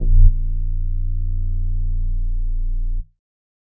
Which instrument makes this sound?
synthesizer flute